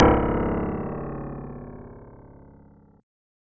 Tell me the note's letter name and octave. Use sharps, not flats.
C#0